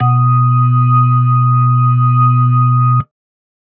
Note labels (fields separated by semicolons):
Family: organ; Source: electronic; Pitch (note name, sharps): B2; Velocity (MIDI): 127